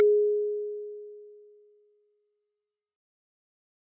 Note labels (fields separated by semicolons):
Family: mallet percussion; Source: acoustic; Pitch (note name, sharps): G#4; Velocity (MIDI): 127; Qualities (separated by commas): bright, fast decay